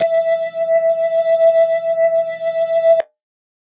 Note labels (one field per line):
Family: organ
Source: electronic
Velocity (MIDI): 50